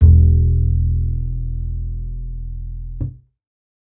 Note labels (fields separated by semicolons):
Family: bass; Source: acoustic; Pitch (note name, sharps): E1; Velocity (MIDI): 25; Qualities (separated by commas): dark